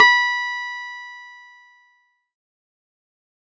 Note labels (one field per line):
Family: keyboard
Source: electronic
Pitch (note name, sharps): B5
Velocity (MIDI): 50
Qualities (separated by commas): distorted, fast decay